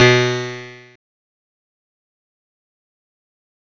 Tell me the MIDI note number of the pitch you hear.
47